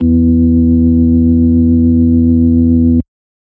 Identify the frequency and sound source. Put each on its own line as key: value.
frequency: 82.41 Hz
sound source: electronic